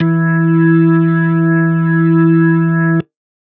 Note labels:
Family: organ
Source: electronic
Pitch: E3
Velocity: 25

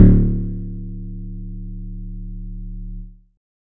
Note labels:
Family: guitar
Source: synthesizer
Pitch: D1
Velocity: 127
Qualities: dark

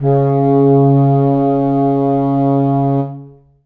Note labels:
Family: reed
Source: acoustic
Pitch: C#3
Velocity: 50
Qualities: reverb

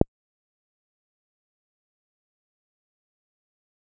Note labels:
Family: guitar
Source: electronic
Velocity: 75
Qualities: fast decay, percussive

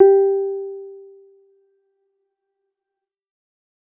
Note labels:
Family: keyboard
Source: electronic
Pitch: G4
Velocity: 50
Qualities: dark

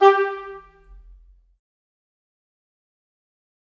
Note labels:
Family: reed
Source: acoustic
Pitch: G4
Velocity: 50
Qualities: fast decay, percussive, reverb

